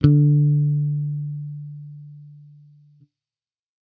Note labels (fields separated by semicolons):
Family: bass; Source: electronic; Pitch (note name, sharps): D3; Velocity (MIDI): 75